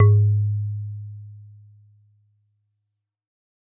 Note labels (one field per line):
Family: mallet percussion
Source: acoustic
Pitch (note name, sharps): G#2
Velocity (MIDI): 50